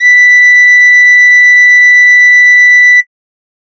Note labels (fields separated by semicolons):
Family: flute; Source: synthesizer; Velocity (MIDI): 25